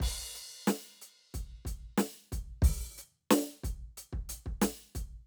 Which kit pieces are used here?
crash, closed hi-hat, open hi-hat, hi-hat pedal, snare and kick